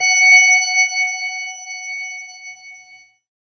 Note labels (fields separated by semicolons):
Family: keyboard; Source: synthesizer; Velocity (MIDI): 25; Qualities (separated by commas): bright